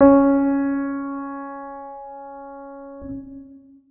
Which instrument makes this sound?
electronic organ